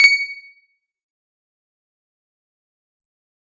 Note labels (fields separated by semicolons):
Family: guitar; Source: electronic; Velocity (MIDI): 50; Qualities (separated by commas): fast decay, percussive